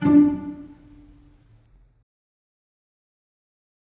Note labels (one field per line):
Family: string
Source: acoustic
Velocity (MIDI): 50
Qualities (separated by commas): dark, fast decay, percussive, reverb